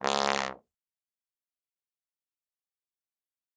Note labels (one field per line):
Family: brass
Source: acoustic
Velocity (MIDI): 100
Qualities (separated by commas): bright, fast decay, reverb